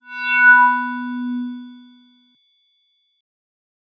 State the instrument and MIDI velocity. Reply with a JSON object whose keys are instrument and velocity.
{"instrument": "electronic mallet percussion instrument", "velocity": 25}